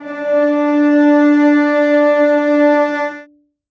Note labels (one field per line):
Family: string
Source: acoustic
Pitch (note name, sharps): D4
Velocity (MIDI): 25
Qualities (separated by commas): reverb